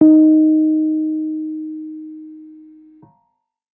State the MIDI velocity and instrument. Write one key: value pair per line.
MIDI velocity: 25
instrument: electronic keyboard